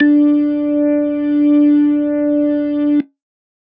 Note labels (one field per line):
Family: organ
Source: electronic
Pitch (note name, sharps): D4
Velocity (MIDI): 100